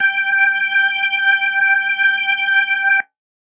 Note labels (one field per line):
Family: organ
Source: electronic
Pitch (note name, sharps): G5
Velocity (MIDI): 25